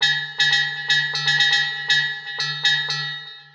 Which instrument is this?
synthesizer mallet percussion instrument